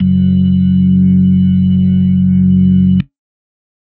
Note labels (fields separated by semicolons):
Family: organ; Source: electronic; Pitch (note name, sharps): F#1; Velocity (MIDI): 75